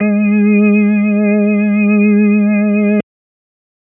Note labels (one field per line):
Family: organ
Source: electronic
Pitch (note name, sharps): G#3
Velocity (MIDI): 127